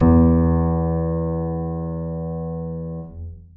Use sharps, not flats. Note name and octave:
E2